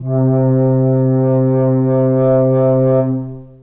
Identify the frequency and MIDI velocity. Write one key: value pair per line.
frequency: 130.8 Hz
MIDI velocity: 75